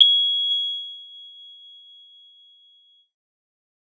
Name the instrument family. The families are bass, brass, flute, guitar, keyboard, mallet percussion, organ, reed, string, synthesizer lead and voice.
keyboard